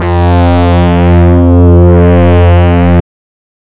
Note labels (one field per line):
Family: reed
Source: synthesizer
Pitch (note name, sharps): F2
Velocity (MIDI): 127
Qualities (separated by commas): distorted, non-linear envelope